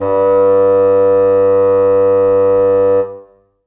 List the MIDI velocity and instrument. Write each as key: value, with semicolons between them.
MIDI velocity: 127; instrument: acoustic reed instrument